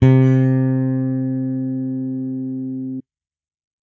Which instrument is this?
electronic bass